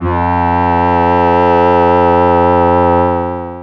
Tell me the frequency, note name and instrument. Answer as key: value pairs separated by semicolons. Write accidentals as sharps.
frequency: 87.31 Hz; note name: F2; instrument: synthesizer voice